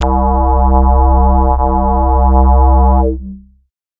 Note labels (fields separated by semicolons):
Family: bass; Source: synthesizer; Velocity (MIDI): 127; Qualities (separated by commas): distorted, long release, multiphonic